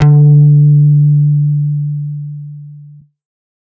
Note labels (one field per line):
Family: bass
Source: synthesizer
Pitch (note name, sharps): D3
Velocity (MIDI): 100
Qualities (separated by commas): distorted